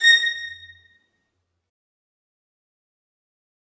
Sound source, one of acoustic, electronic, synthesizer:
acoustic